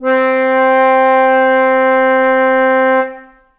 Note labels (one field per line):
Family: flute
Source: acoustic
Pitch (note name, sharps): C4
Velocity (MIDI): 100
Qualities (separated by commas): reverb